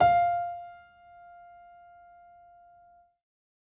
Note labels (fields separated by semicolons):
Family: keyboard; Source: acoustic; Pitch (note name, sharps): F5; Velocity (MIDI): 75